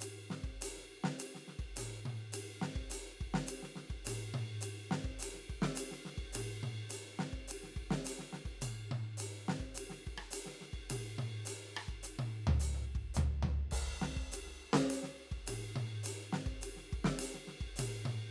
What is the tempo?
105 BPM